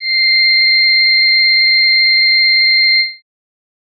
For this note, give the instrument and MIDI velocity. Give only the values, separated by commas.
electronic organ, 100